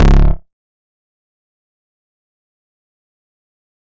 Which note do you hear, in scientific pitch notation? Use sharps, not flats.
C#1